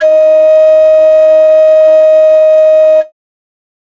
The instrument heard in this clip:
acoustic flute